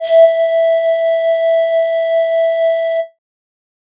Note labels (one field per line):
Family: flute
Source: synthesizer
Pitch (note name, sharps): E5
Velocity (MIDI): 75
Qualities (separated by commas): distorted